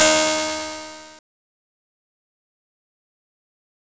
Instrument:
electronic guitar